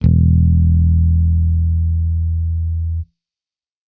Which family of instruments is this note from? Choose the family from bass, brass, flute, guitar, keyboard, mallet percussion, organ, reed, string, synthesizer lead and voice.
bass